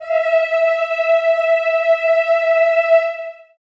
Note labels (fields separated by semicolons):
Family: voice; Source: acoustic; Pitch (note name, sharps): E5; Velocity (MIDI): 75; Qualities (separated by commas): reverb